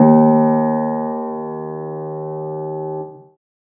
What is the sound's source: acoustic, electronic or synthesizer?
acoustic